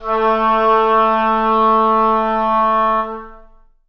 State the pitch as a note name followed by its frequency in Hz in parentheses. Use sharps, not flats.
A3 (220 Hz)